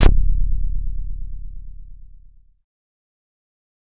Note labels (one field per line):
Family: bass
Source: synthesizer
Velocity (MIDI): 50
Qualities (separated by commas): distorted